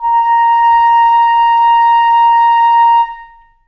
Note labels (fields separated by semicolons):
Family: reed; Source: acoustic; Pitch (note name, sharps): A#5; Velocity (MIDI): 25; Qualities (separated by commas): long release, reverb